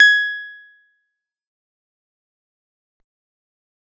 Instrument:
acoustic guitar